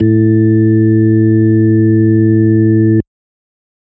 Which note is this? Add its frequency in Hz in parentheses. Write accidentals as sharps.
A2 (110 Hz)